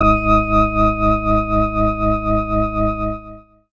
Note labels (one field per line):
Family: organ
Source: electronic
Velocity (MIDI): 75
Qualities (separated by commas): distorted